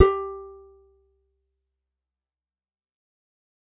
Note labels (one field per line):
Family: guitar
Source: acoustic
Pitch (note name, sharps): G4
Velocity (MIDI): 100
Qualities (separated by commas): fast decay, percussive